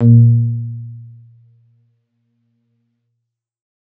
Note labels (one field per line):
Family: keyboard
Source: electronic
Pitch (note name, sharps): A#2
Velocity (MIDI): 100